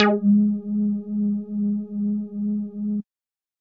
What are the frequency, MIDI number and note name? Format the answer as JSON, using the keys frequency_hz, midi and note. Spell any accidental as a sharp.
{"frequency_hz": 207.7, "midi": 56, "note": "G#3"}